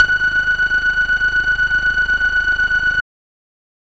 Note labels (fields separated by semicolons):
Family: bass; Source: synthesizer; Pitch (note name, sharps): F#6; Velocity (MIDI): 25